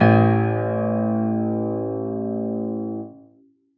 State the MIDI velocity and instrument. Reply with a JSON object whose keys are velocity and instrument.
{"velocity": 100, "instrument": "acoustic keyboard"}